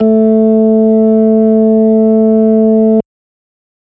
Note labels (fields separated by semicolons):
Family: organ; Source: electronic; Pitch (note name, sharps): A3; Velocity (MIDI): 127